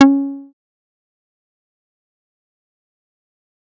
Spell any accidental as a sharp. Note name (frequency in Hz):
C#4 (277.2 Hz)